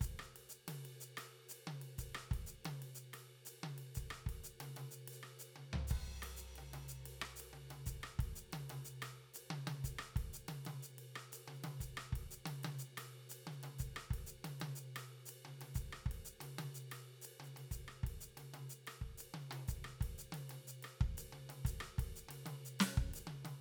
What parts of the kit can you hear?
crash, ride, hi-hat pedal, snare, cross-stick, high tom, floor tom and kick